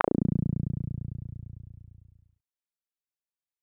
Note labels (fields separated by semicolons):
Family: synthesizer lead; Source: synthesizer; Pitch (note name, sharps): A#0; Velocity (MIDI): 127; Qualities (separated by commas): distorted, fast decay